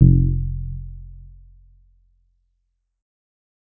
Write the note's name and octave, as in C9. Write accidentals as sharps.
F1